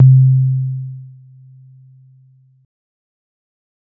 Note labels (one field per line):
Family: keyboard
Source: electronic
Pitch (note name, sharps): C3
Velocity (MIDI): 25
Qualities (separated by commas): dark